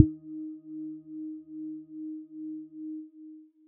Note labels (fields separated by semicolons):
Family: mallet percussion; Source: electronic; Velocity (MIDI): 25